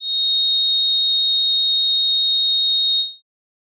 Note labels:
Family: organ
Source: electronic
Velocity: 127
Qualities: bright

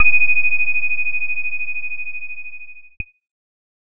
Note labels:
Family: keyboard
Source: electronic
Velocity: 25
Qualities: distorted

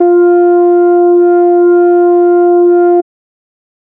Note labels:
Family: organ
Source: electronic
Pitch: F4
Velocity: 75

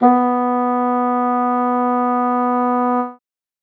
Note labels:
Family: reed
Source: acoustic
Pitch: B3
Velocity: 25

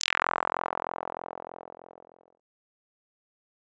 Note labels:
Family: bass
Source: synthesizer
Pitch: F1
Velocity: 25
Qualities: bright, distorted, fast decay

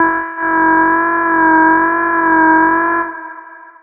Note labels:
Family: bass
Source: synthesizer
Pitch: E4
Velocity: 75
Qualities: long release, reverb

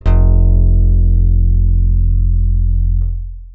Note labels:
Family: bass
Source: synthesizer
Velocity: 100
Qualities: dark, long release

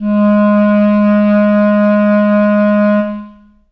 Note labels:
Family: reed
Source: acoustic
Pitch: G#3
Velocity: 25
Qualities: long release, reverb

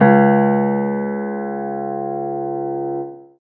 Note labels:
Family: keyboard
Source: acoustic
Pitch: C#2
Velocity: 100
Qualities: reverb

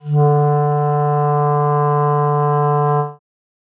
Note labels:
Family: reed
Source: acoustic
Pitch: D3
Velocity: 75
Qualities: dark

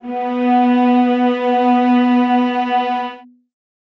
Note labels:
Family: string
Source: acoustic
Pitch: B3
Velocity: 75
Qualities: reverb

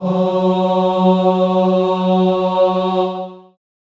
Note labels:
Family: voice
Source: acoustic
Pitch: F#3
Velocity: 25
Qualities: long release, reverb

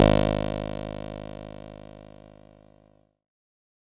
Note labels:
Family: keyboard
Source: electronic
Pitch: G#1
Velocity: 100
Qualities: bright

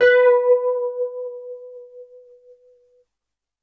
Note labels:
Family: keyboard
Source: electronic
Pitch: B4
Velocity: 100

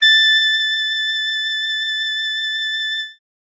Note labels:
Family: reed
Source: acoustic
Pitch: A6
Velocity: 100

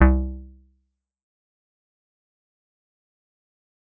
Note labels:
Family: bass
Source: synthesizer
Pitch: C2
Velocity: 127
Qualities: dark, fast decay, percussive

